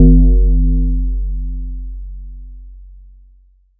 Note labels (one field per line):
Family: mallet percussion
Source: electronic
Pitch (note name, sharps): F#1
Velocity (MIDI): 75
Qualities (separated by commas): multiphonic